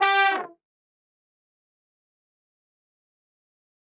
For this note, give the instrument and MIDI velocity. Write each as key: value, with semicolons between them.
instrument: acoustic brass instrument; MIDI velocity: 100